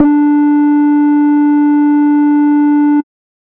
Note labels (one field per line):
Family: bass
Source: synthesizer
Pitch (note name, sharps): D4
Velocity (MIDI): 50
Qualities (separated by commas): dark, distorted, tempo-synced